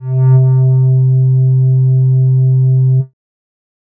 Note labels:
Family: bass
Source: synthesizer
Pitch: C3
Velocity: 100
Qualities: dark

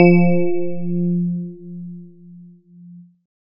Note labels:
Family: keyboard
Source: electronic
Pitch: F3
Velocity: 127

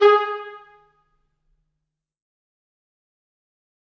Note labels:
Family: reed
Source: acoustic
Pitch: G#4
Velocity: 100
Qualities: fast decay, percussive, reverb

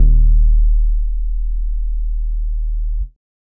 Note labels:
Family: bass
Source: synthesizer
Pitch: D#1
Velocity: 25

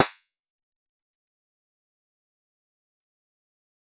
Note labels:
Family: guitar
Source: synthesizer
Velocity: 75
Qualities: fast decay, percussive

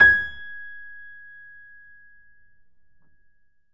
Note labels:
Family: keyboard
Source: acoustic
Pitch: G#6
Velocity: 100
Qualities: reverb

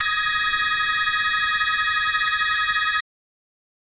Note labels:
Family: organ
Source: electronic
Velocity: 127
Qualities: bright

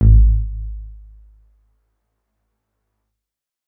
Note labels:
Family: keyboard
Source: electronic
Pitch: G#1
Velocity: 50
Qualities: dark

